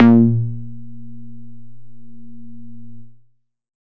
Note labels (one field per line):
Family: bass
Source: synthesizer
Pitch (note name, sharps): A#2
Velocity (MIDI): 25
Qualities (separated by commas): distorted